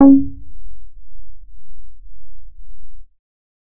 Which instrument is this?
synthesizer bass